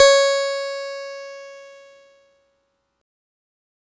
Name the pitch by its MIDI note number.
73